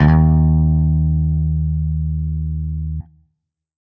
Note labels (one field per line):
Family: guitar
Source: electronic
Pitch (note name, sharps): D#2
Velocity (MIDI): 127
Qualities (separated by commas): distorted